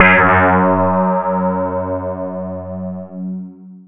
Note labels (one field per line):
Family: mallet percussion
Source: electronic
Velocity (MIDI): 25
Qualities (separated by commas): distorted, long release, non-linear envelope